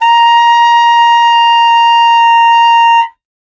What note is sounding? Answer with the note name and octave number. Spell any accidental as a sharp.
A#5